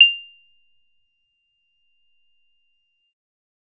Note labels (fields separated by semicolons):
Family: bass; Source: synthesizer; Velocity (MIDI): 75; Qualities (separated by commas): bright, percussive